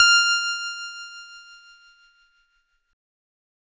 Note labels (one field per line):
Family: keyboard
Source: electronic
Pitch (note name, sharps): F6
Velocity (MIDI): 50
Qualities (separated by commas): bright, distorted